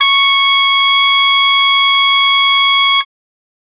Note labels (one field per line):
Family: reed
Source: acoustic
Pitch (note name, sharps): C#6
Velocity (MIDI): 100